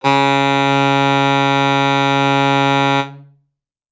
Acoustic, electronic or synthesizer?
acoustic